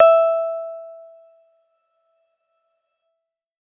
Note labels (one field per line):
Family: keyboard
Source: electronic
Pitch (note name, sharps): E5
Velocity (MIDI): 100